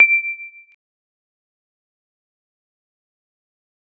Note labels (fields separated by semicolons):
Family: keyboard; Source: electronic; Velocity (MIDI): 25; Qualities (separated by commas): fast decay, percussive